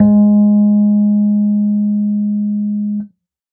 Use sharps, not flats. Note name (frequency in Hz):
G#3 (207.7 Hz)